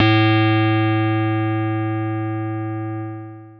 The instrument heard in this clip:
electronic keyboard